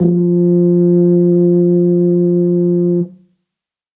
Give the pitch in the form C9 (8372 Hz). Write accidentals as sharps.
F3 (174.6 Hz)